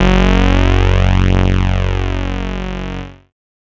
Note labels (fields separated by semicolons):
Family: bass; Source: synthesizer; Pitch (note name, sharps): F#1; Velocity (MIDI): 100; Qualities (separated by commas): bright, distorted